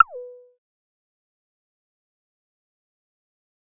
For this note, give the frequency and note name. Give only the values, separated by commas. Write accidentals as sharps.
493.9 Hz, B4